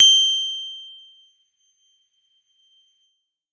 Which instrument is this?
electronic keyboard